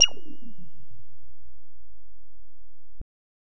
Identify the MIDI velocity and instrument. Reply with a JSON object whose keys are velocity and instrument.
{"velocity": 50, "instrument": "synthesizer bass"}